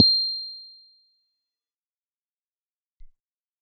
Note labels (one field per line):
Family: keyboard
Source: electronic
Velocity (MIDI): 75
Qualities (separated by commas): fast decay